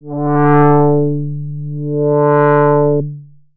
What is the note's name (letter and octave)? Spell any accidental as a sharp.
D3